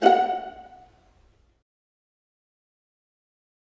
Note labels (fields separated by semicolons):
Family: string; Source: acoustic; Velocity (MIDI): 50; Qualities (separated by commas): fast decay, percussive, reverb